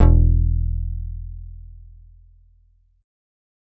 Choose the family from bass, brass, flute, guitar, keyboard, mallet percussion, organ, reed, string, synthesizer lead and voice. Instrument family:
bass